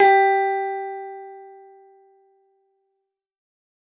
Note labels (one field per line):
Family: guitar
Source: synthesizer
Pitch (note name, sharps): G4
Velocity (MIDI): 127